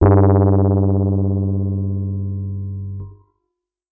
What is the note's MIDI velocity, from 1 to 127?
75